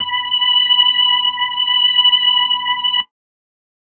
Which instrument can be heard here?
electronic organ